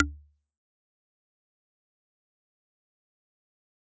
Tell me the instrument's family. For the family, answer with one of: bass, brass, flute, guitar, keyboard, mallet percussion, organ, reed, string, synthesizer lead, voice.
mallet percussion